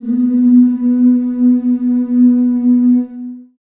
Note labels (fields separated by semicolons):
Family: voice; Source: acoustic; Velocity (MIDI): 75; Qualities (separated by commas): dark, long release, reverb